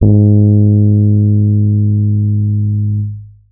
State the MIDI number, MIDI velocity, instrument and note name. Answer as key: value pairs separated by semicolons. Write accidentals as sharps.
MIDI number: 44; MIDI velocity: 127; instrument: electronic keyboard; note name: G#2